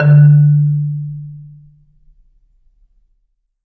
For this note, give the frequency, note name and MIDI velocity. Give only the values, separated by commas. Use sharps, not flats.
146.8 Hz, D3, 50